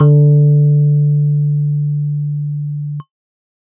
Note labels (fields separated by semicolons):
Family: keyboard; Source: electronic; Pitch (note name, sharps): D3; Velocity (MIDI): 25